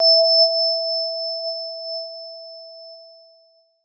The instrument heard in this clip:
electronic keyboard